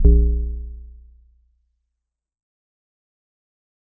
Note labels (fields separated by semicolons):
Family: mallet percussion; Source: acoustic; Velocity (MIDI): 100; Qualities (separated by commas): dark, fast decay, multiphonic